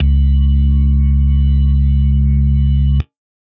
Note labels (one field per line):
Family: organ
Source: electronic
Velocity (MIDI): 50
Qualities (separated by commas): dark